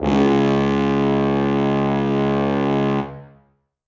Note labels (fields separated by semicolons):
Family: brass; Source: acoustic; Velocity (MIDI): 127; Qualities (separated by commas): bright, reverb